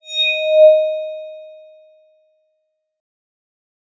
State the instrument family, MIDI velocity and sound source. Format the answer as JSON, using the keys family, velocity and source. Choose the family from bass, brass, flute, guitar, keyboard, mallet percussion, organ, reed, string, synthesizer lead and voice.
{"family": "mallet percussion", "velocity": 100, "source": "electronic"}